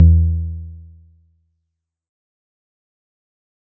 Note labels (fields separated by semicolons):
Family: guitar; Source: synthesizer; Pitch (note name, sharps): E2; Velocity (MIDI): 100; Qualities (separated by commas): dark, fast decay